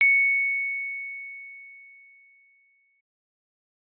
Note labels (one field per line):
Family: keyboard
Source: electronic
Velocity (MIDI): 100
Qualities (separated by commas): bright